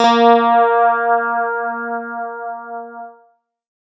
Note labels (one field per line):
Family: guitar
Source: electronic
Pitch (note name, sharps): A#3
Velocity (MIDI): 127